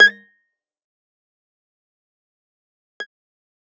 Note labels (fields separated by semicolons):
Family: guitar; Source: electronic; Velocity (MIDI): 127; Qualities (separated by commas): fast decay, percussive